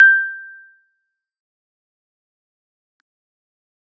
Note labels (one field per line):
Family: keyboard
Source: electronic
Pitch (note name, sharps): G6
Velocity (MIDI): 50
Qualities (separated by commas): fast decay, percussive